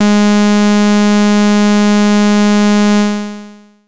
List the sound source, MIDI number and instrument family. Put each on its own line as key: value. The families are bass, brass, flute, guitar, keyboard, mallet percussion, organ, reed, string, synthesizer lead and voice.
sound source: synthesizer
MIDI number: 56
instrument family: bass